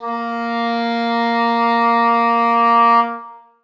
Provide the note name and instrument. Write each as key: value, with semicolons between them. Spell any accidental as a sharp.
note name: A#3; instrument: acoustic reed instrument